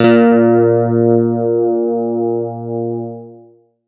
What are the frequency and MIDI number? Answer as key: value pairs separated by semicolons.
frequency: 116.5 Hz; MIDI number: 46